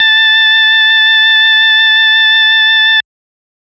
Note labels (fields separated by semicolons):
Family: organ; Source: electronic; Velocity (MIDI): 100; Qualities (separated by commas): distorted